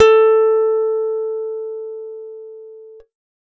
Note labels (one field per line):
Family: guitar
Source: acoustic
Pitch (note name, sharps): A4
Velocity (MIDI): 127